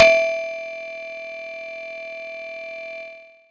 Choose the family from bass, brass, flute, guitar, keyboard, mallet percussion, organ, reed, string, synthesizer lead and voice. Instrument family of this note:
mallet percussion